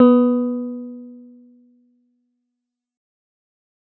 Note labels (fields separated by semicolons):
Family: guitar; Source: synthesizer; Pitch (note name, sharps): B3; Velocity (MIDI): 75; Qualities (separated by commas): dark, fast decay